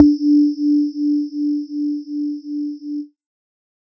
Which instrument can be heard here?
synthesizer lead